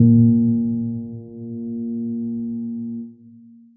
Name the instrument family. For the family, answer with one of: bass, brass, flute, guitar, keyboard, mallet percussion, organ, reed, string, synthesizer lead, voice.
keyboard